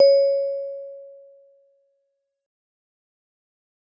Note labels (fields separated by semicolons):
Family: mallet percussion; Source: acoustic; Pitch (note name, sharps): C#5; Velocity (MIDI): 75; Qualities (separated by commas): fast decay